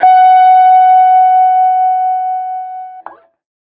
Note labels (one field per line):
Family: guitar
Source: electronic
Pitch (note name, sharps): F#5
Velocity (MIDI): 75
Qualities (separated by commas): distorted